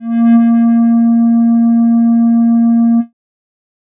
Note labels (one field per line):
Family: bass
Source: synthesizer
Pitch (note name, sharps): A#3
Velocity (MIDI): 127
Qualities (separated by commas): dark